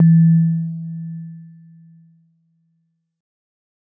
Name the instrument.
electronic keyboard